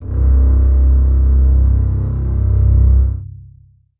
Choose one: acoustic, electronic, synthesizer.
acoustic